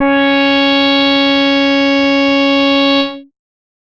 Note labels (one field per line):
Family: bass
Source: synthesizer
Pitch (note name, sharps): C#4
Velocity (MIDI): 75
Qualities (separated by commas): bright, distorted